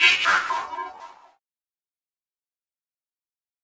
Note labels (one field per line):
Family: keyboard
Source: electronic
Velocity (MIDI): 100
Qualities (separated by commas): bright, distorted, fast decay, non-linear envelope